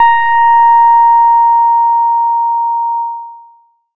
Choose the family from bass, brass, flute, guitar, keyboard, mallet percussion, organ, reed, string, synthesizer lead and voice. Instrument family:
bass